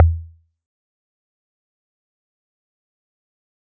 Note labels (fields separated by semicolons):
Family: mallet percussion; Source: acoustic; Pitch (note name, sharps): E2; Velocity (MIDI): 75; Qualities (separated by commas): fast decay, percussive